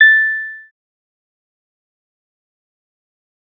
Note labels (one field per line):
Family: bass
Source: synthesizer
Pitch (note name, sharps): A6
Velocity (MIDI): 100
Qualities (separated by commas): fast decay, percussive